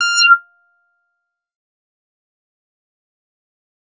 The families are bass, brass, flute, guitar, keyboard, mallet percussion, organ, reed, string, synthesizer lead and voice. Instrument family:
bass